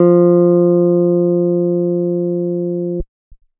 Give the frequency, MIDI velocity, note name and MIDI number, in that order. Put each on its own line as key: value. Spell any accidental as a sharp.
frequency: 174.6 Hz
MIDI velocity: 75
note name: F3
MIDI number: 53